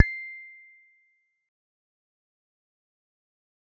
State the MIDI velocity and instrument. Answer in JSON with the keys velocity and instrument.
{"velocity": 50, "instrument": "electronic guitar"}